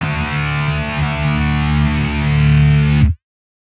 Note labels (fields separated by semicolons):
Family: guitar; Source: electronic; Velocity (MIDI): 25; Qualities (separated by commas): bright, distorted